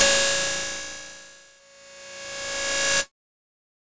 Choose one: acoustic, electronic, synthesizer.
electronic